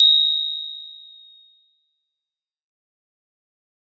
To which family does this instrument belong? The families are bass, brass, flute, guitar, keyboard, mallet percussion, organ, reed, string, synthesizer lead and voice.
mallet percussion